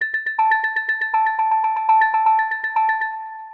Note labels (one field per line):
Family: mallet percussion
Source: synthesizer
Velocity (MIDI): 75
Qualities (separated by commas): long release, multiphonic, percussive, tempo-synced